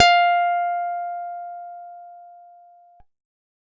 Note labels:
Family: guitar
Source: acoustic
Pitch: F5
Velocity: 100

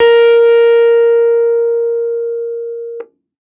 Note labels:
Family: keyboard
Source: electronic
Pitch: A#4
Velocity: 127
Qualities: distorted

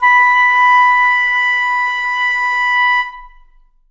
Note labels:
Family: flute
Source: acoustic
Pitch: B5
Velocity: 75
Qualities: long release, reverb

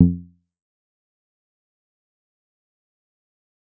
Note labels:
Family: guitar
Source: electronic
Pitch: F2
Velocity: 25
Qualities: fast decay, percussive

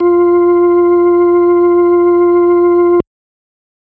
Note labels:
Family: organ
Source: electronic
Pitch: F4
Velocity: 25

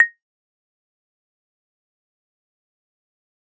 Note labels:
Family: mallet percussion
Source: acoustic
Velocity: 50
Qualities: dark, fast decay, percussive, reverb

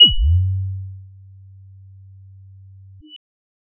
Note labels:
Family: bass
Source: synthesizer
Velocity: 25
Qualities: bright

